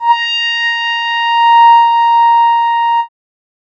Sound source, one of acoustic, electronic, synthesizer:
synthesizer